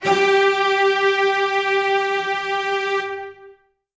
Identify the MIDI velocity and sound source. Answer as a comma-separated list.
127, acoustic